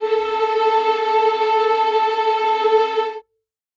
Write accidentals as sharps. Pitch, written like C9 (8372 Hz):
A4 (440 Hz)